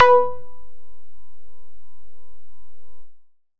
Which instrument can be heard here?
synthesizer bass